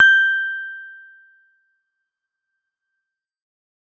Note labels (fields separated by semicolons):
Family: keyboard; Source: electronic; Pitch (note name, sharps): G6; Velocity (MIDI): 50